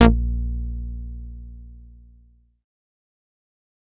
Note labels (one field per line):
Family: bass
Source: synthesizer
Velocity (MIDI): 100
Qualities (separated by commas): distorted, fast decay